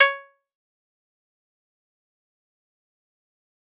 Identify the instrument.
acoustic guitar